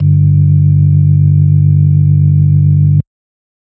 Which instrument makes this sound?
electronic organ